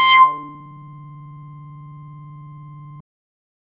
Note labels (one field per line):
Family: bass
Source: synthesizer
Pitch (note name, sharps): C6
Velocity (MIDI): 100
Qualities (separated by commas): distorted, percussive